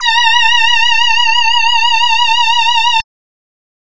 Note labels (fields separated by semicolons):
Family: voice; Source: synthesizer; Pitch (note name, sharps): A#5; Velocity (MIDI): 100